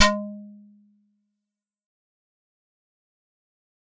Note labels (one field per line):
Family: keyboard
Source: acoustic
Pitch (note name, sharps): G#3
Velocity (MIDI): 127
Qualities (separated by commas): fast decay, percussive